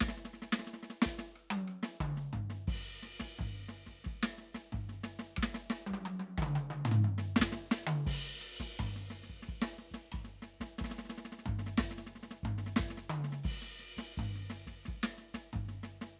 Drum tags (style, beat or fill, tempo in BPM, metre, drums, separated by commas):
samba, beat, 89 BPM, 4/4, crash, hi-hat pedal, snare, cross-stick, high tom, mid tom, floor tom, kick